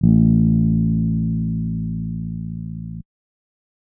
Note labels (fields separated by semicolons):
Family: keyboard; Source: electronic; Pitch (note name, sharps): A1; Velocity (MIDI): 25